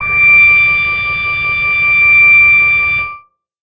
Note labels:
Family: bass; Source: synthesizer; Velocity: 25

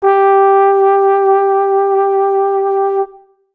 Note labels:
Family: brass; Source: acoustic; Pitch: G4; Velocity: 25

